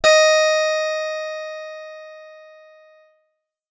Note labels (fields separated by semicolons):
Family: guitar; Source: acoustic; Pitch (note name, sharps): D#5; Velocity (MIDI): 100; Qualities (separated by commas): bright, distorted